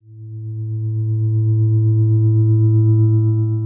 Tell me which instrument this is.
electronic guitar